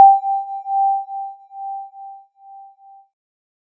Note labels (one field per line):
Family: keyboard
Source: synthesizer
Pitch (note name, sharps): G5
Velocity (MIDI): 25